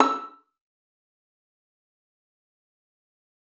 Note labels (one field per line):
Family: string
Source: acoustic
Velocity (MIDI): 25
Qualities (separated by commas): fast decay, percussive, reverb